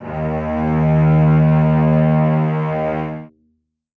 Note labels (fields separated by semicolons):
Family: string; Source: acoustic; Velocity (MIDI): 100; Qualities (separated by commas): reverb